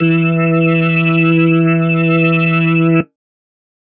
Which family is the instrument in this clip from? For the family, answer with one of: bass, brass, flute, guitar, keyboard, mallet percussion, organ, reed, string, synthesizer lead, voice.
keyboard